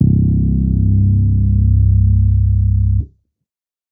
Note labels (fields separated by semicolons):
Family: bass; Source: electronic; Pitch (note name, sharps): C1; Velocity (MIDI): 127